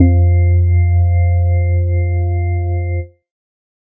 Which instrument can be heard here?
electronic organ